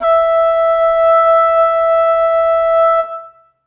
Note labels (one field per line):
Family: reed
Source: acoustic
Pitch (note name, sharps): E5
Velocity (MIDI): 100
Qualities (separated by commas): reverb